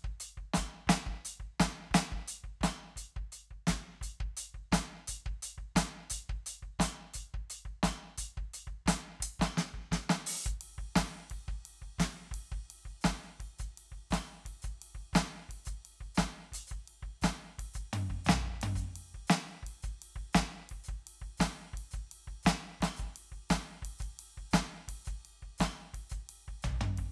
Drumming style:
rock